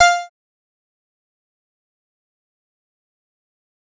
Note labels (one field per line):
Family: bass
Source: synthesizer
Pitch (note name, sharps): F5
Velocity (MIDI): 75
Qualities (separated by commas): bright, distorted, fast decay, percussive